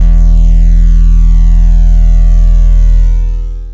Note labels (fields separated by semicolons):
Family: bass; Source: synthesizer; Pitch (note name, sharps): E1; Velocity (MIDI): 127; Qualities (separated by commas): bright, distorted, long release